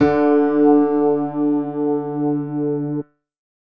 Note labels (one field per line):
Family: keyboard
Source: electronic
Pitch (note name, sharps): D3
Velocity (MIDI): 100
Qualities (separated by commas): reverb